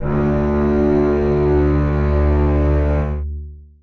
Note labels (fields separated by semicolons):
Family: string; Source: acoustic; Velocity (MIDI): 25; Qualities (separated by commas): long release, reverb